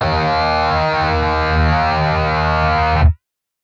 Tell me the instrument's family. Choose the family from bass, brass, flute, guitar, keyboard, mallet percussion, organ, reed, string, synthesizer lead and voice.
guitar